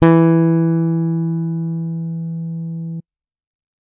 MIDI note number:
52